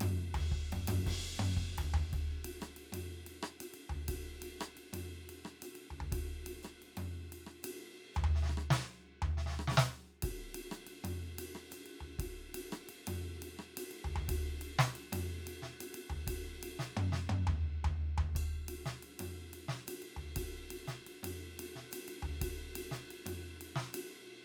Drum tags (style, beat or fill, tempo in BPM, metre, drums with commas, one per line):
Latin
beat
118 BPM
4/4
ride, ride bell, hi-hat pedal, snare, cross-stick, mid tom, floor tom, kick